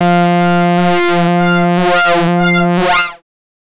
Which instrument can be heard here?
synthesizer bass